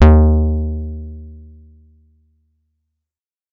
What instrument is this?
electronic guitar